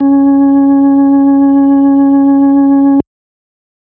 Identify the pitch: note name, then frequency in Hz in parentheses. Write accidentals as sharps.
C#4 (277.2 Hz)